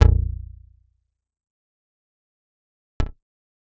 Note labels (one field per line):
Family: bass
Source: synthesizer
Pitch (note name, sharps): A#0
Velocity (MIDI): 100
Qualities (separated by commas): fast decay, percussive